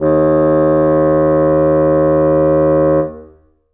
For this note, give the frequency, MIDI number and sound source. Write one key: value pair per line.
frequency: 77.78 Hz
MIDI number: 39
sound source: acoustic